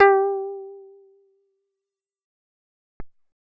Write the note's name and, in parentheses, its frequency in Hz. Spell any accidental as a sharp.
G4 (392 Hz)